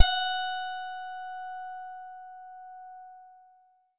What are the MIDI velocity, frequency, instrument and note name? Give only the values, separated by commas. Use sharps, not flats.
100, 740 Hz, synthesizer guitar, F#5